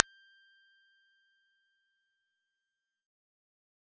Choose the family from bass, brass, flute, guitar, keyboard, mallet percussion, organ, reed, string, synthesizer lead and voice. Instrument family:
bass